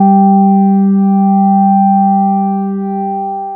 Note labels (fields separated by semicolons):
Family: bass; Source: synthesizer; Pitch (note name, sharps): G3; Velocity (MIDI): 75; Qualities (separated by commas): long release